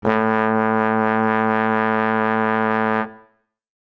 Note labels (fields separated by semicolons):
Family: brass; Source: acoustic; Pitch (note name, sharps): A2; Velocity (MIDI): 100